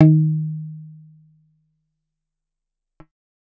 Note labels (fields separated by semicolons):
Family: guitar; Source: acoustic; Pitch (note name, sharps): D#3; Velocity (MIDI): 25; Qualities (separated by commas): dark, fast decay